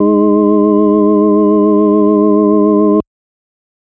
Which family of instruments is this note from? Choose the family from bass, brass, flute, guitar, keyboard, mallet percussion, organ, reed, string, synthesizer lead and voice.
organ